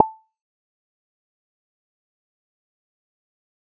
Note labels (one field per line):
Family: bass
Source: synthesizer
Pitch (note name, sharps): A5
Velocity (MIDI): 75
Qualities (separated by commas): fast decay, percussive